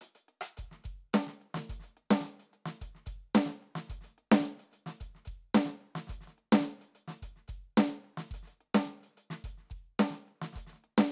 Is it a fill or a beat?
beat